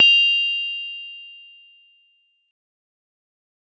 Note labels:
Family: mallet percussion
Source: acoustic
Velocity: 100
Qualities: fast decay, reverb

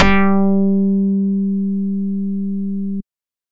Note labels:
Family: bass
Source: synthesizer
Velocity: 100

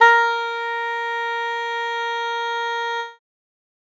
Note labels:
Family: reed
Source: acoustic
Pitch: A#4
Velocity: 127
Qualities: bright

